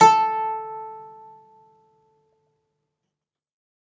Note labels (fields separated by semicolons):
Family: guitar; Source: acoustic; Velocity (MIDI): 25; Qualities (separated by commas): reverb